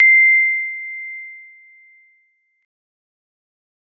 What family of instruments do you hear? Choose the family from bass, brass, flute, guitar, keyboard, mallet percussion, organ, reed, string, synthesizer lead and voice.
keyboard